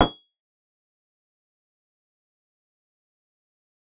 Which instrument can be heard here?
synthesizer keyboard